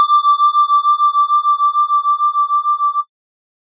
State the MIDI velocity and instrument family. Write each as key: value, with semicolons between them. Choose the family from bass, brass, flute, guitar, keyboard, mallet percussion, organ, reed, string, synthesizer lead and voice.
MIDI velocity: 100; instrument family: organ